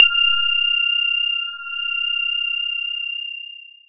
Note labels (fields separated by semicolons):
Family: mallet percussion; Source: electronic; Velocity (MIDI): 127; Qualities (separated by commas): bright, distorted, long release, non-linear envelope